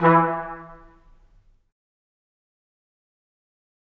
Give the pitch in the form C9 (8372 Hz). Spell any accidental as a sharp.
E3 (164.8 Hz)